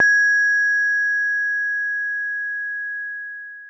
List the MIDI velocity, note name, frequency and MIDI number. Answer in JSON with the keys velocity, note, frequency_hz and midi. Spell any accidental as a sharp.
{"velocity": 127, "note": "G#6", "frequency_hz": 1661, "midi": 92}